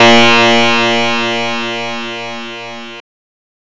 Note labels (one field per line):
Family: guitar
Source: synthesizer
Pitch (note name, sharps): A#2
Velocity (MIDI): 75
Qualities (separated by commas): bright, distorted